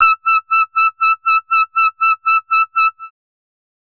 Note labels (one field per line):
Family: bass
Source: synthesizer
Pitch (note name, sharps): E6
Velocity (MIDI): 100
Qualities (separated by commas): bright, distorted, tempo-synced